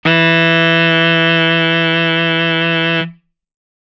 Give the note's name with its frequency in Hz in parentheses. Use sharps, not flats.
E3 (164.8 Hz)